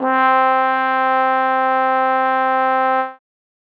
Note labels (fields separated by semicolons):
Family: brass; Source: acoustic; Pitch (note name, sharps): C4; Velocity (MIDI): 100